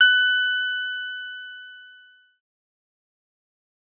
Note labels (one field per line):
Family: bass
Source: synthesizer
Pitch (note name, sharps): F#6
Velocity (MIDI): 127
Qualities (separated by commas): bright, distorted, fast decay